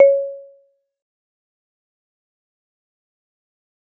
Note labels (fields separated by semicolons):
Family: mallet percussion; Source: acoustic; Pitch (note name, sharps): C#5; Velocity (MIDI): 50; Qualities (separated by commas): dark, fast decay, percussive, reverb